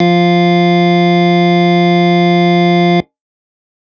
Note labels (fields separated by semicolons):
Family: organ; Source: electronic; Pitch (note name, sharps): F3; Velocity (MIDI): 127; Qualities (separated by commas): distorted